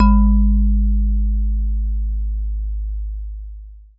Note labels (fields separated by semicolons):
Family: mallet percussion; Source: acoustic; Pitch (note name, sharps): G#1; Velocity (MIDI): 75; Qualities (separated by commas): dark, long release, reverb